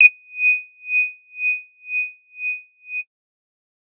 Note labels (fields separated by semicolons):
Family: bass; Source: synthesizer; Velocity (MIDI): 75; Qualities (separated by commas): bright, distorted